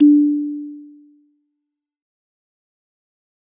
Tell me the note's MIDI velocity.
100